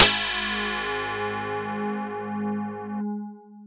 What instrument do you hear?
electronic mallet percussion instrument